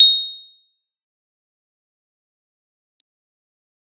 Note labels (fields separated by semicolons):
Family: keyboard; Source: electronic; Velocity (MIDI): 50; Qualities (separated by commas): bright, fast decay, percussive